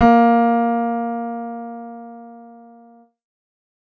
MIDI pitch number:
58